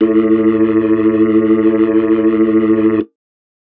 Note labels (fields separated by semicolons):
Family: organ; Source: electronic; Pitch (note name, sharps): A2; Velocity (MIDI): 100; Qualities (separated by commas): distorted